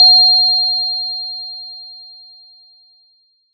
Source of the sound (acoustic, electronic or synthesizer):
acoustic